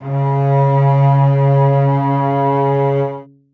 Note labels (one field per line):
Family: string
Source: acoustic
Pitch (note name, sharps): C#3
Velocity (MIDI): 50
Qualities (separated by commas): reverb